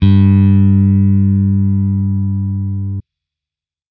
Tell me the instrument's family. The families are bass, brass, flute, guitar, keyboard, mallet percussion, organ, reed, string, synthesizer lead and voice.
bass